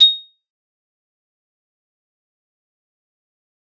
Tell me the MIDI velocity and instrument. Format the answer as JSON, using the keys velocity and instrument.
{"velocity": 50, "instrument": "acoustic mallet percussion instrument"}